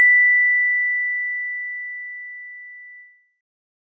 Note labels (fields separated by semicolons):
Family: mallet percussion; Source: acoustic; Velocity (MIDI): 75